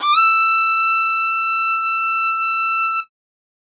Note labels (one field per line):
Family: string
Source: acoustic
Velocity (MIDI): 127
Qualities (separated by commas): bright